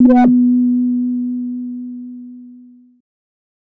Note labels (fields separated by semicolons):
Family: bass; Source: synthesizer; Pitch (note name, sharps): B3; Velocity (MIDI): 75; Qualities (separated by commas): distorted